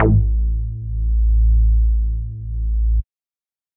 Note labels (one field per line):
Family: bass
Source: synthesizer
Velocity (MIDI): 100